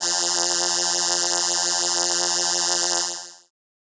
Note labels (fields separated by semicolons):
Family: keyboard; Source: synthesizer; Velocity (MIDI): 100; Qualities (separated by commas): bright